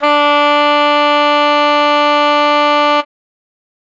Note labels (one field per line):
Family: reed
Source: acoustic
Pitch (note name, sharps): D4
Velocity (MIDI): 50